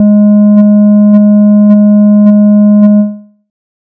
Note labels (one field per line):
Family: bass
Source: synthesizer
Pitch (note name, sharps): G#3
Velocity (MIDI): 127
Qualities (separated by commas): dark